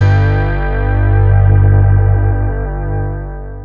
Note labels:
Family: guitar; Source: electronic; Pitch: G1; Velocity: 50; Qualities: long release, multiphonic, non-linear envelope

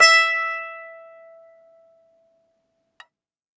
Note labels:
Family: guitar; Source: acoustic; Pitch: E5; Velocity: 25; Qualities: bright, multiphonic, reverb

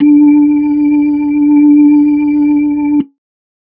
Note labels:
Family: organ; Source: electronic; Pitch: D4; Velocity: 25; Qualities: dark

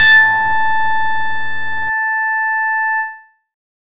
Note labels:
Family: bass; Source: synthesizer; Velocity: 100; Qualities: bright, distorted

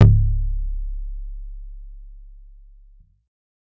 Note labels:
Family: bass; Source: synthesizer; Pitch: C#1; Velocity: 127; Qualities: dark

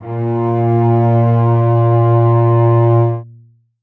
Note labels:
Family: string; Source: acoustic; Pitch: A#2; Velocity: 75; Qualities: long release, reverb

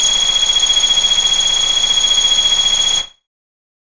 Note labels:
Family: bass; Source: synthesizer; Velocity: 50; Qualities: bright, distorted

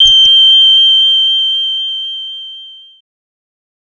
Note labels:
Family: bass; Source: synthesizer; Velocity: 127; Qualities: bright, distorted

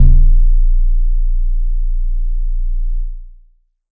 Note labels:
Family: mallet percussion; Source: acoustic; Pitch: A#0; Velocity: 75; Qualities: long release

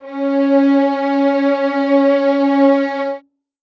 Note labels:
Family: string; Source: acoustic; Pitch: C#4; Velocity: 75; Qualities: reverb

